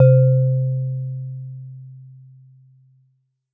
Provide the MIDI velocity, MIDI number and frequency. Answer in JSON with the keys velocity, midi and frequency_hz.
{"velocity": 127, "midi": 48, "frequency_hz": 130.8}